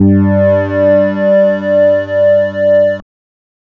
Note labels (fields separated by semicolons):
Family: bass; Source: synthesizer; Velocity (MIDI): 127; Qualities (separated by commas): distorted, multiphonic